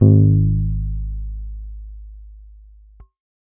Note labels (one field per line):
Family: keyboard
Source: electronic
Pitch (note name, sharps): G#1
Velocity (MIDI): 100